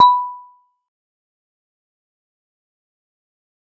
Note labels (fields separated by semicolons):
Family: mallet percussion; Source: acoustic; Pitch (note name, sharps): B5; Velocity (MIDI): 75; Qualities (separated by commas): fast decay, percussive